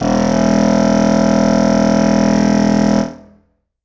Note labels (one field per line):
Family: reed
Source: acoustic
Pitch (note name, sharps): E1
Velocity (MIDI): 127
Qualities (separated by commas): reverb